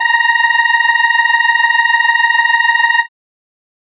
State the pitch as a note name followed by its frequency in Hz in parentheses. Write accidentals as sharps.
A#5 (932.3 Hz)